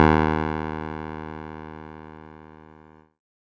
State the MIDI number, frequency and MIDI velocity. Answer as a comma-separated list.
39, 77.78 Hz, 25